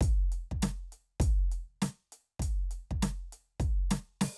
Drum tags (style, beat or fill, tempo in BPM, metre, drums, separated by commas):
rock, beat, 100 BPM, 4/4, closed hi-hat, open hi-hat, snare, kick